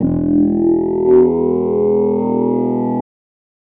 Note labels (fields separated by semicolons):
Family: voice; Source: synthesizer; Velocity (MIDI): 50; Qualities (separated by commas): distorted